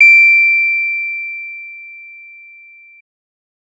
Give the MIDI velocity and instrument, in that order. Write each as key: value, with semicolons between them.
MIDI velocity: 100; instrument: synthesizer bass